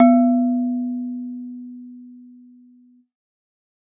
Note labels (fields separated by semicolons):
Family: mallet percussion; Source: acoustic; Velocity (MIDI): 100